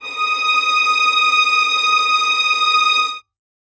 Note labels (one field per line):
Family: string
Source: acoustic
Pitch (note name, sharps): D#6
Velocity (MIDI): 50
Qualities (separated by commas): reverb